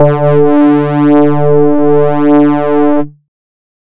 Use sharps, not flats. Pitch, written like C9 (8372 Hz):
D3 (146.8 Hz)